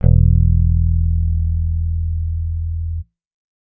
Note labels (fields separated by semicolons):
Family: bass; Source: electronic; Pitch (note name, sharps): E1; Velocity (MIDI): 75